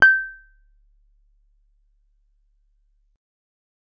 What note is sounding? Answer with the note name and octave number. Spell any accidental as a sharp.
G6